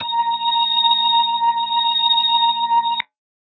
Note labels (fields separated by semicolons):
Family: organ; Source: electronic; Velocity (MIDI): 100